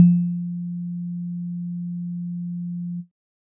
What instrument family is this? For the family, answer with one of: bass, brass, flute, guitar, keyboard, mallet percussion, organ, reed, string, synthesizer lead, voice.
keyboard